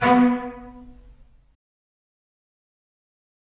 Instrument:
acoustic string instrument